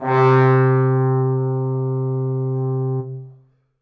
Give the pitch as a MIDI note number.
48